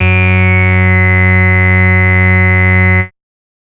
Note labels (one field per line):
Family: bass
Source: synthesizer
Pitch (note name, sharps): F#2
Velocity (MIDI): 25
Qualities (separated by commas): bright, distorted, multiphonic